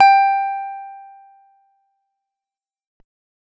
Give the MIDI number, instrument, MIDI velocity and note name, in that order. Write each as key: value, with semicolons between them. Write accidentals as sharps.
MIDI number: 79; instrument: acoustic guitar; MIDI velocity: 50; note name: G5